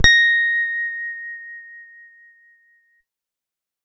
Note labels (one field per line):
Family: guitar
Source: electronic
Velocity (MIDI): 50